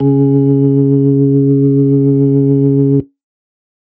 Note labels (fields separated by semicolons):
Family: organ; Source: electronic; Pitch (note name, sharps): C#3; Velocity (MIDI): 100